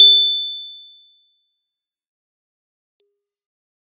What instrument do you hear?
acoustic keyboard